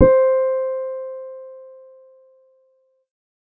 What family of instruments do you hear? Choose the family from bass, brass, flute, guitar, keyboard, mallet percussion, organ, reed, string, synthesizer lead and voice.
keyboard